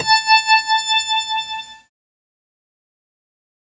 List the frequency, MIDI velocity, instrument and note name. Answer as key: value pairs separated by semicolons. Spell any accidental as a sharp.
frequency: 880 Hz; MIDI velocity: 25; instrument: synthesizer keyboard; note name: A5